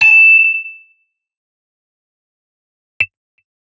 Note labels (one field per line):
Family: guitar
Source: electronic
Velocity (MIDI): 100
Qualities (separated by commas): bright, distorted, fast decay